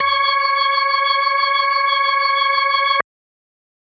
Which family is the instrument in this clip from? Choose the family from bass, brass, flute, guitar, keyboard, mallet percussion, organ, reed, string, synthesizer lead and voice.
organ